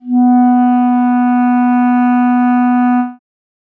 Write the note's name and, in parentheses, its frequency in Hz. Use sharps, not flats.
B3 (246.9 Hz)